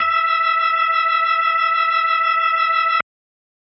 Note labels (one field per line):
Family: organ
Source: electronic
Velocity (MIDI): 25